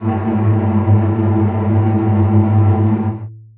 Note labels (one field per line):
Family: string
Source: acoustic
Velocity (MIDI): 50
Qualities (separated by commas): bright, long release, non-linear envelope, reverb